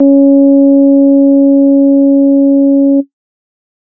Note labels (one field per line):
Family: organ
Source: electronic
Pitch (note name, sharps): C#4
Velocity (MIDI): 25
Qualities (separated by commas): dark